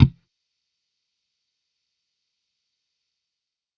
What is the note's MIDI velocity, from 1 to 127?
100